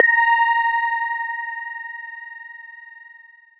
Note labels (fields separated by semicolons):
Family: mallet percussion; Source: electronic; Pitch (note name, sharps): A#5; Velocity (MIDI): 25; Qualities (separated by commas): bright, distorted, non-linear envelope